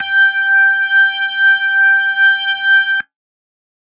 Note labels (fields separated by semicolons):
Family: organ; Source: electronic; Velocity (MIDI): 100